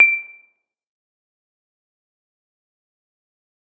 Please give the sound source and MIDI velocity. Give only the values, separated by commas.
acoustic, 25